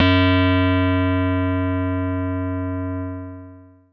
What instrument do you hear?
electronic keyboard